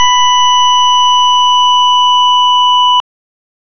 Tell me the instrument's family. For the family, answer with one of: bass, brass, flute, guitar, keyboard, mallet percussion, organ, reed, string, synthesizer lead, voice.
organ